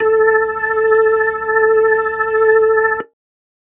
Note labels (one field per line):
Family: organ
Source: electronic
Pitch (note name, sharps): A4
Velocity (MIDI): 25